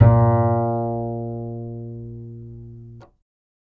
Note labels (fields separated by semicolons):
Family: bass; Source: electronic; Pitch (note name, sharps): A#2; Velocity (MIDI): 100; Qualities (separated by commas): reverb